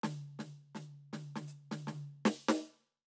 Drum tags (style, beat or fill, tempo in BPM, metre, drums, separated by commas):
reggae, fill, 78 BPM, 4/4, hi-hat pedal, snare, high tom